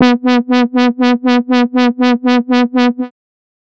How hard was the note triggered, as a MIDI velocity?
50